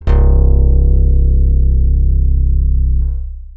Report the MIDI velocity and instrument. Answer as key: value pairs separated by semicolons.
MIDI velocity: 100; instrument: synthesizer bass